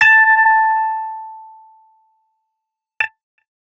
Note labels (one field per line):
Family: guitar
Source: electronic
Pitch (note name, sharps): A5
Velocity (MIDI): 100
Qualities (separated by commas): distorted, fast decay